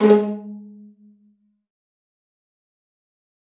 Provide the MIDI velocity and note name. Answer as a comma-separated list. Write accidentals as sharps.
75, G#3